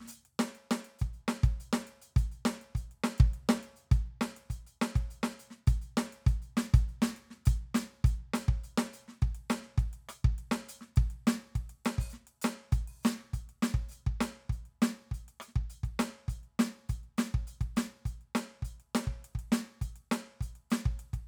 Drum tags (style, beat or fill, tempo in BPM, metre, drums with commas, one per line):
rock
beat
102 BPM
3/4
closed hi-hat, open hi-hat, hi-hat pedal, snare, cross-stick, kick